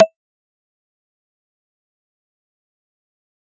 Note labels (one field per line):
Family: mallet percussion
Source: electronic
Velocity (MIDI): 100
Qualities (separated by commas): fast decay, percussive